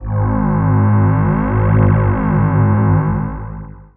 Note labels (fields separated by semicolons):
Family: voice; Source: synthesizer; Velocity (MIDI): 50; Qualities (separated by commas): distorted, long release